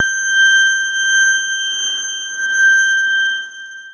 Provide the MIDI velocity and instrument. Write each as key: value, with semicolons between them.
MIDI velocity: 25; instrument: electronic keyboard